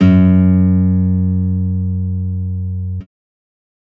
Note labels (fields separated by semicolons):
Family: guitar; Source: electronic; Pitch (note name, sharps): F#2; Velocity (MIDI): 100